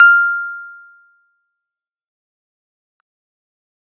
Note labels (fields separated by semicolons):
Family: keyboard; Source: electronic; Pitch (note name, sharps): F6; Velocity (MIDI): 127; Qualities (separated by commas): fast decay